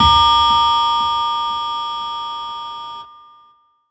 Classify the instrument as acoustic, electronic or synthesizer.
electronic